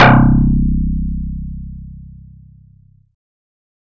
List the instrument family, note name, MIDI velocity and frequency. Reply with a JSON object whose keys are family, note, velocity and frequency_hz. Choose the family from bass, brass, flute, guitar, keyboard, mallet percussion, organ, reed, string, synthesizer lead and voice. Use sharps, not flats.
{"family": "bass", "note": "C1", "velocity": 75, "frequency_hz": 32.7}